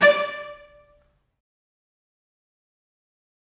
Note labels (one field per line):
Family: string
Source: acoustic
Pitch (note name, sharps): D5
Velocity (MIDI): 50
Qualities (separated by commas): fast decay, percussive, reverb